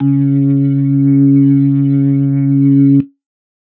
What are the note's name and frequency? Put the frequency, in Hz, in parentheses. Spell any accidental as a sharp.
C#3 (138.6 Hz)